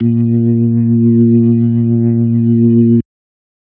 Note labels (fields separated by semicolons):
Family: organ; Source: electronic; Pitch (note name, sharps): A#2; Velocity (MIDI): 75